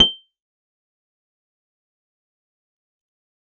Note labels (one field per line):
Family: guitar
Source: acoustic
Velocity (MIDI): 50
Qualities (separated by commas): fast decay, percussive